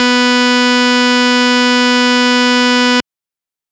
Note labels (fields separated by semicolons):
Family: organ; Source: electronic; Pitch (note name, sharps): B3; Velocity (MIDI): 127; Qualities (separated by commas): bright, distorted